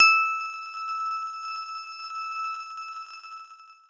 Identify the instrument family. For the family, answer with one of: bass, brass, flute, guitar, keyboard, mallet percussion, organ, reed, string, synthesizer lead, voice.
guitar